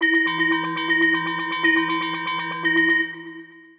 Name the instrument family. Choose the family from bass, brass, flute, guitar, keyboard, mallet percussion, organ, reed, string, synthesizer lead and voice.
mallet percussion